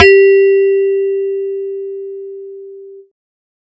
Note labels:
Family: bass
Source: synthesizer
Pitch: G4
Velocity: 50

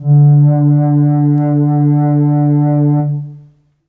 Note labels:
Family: flute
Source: acoustic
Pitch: D3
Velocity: 25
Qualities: long release, reverb

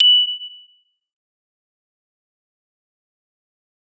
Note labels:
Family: mallet percussion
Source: acoustic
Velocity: 100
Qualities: bright, fast decay, percussive

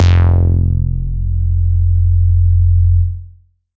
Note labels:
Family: bass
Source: synthesizer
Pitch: F1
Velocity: 50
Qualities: distorted

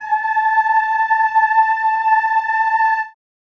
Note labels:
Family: voice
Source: acoustic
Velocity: 25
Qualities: reverb

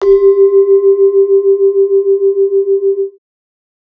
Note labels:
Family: mallet percussion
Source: acoustic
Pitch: G4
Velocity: 100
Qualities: multiphonic

